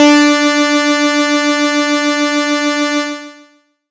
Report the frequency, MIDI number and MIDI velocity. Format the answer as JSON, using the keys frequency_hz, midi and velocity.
{"frequency_hz": 293.7, "midi": 62, "velocity": 25}